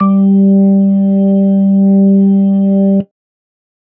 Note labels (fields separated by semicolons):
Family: organ; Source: electronic; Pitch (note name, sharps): G3; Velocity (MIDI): 25